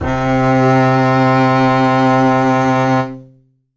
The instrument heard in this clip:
acoustic string instrument